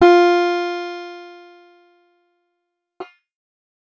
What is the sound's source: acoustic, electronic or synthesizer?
acoustic